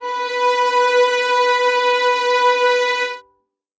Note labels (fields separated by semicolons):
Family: string; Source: acoustic; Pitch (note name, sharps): B4; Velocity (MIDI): 100; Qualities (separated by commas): reverb